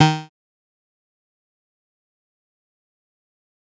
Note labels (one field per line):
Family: bass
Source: synthesizer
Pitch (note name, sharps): D#3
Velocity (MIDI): 50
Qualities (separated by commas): bright, distorted, fast decay, percussive